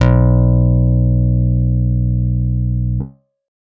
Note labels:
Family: guitar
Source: electronic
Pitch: B1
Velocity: 25

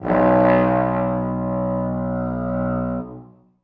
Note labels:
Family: brass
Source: acoustic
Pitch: B1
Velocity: 100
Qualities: bright, reverb

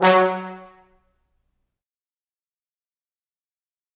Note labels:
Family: brass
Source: acoustic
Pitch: F#3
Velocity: 100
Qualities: fast decay, percussive, reverb

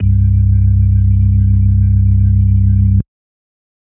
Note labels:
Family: organ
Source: electronic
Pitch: C1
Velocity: 127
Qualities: dark

